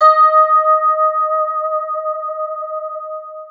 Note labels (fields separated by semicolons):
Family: guitar; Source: electronic; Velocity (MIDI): 25; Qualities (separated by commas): long release, multiphonic, non-linear envelope